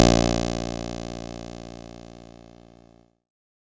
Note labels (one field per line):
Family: keyboard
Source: electronic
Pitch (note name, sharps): A#1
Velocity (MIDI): 50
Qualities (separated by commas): bright